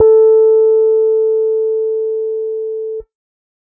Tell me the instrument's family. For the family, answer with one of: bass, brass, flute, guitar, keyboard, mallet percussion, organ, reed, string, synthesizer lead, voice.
keyboard